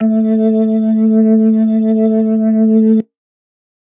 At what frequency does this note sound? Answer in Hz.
220 Hz